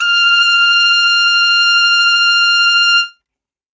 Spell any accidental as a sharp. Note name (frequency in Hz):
F6 (1397 Hz)